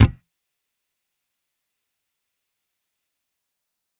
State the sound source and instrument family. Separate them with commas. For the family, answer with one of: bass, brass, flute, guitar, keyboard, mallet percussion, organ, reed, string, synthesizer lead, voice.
electronic, bass